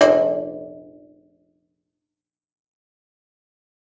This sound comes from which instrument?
acoustic guitar